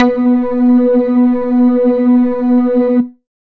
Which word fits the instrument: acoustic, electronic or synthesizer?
synthesizer